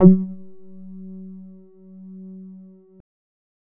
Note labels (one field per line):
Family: bass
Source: synthesizer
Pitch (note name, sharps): F#3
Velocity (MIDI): 25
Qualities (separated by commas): dark, distorted, percussive